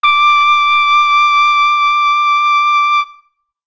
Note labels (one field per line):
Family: brass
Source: acoustic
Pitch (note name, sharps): D6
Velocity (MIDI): 127